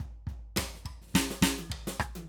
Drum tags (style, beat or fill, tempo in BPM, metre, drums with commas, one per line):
soul
fill
105 BPM
4/4
percussion, snare, cross-stick, high tom, floor tom, kick